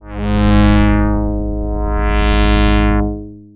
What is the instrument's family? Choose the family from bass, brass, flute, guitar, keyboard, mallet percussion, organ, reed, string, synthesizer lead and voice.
bass